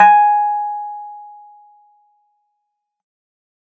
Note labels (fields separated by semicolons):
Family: keyboard; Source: electronic; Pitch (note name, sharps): G#5; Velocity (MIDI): 100